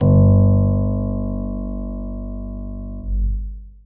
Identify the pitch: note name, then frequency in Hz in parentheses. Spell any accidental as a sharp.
G1 (49 Hz)